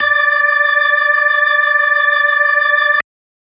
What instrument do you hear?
electronic organ